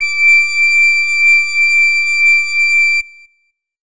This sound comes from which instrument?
acoustic flute